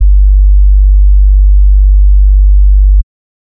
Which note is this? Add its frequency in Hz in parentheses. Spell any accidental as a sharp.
G1 (49 Hz)